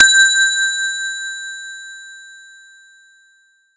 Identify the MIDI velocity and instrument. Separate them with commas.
75, acoustic mallet percussion instrument